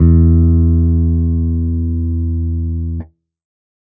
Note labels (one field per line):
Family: bass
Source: electronic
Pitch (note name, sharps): E2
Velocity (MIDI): 25